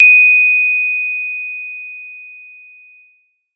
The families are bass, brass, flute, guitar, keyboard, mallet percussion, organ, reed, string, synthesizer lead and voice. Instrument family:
mallet percussion